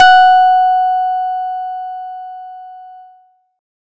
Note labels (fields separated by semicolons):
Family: guitar; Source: acoustic; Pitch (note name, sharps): F#5; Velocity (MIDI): 50